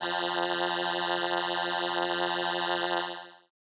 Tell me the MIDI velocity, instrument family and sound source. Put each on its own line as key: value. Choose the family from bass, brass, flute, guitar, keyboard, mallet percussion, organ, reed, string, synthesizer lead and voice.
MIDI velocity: 127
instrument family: keyboard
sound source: synthesizer